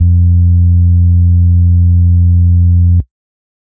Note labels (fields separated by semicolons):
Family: organ; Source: electronic; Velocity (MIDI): 127; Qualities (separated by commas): distorted